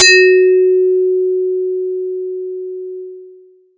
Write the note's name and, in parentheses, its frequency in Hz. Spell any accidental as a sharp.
F#4 (370 Hz)